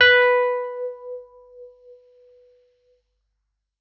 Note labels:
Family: keyboard; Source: electronic; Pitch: B4; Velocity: 100

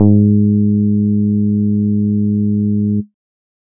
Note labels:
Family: bass; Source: synthesizer; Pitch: G#2; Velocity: 50

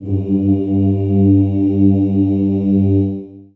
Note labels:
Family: voice; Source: acoustic; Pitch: G2; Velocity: 100; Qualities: dark, long release, reverb

